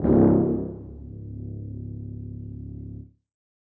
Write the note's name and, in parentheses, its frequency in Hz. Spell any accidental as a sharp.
C#1 (34.65 Hz)